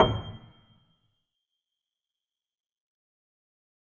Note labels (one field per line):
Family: keyboard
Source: acoustic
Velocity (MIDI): 25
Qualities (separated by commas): fast decay, percussive